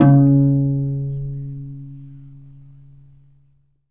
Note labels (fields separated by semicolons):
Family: guitar; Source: acoustic; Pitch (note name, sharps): C#3; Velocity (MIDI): 25; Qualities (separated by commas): reverb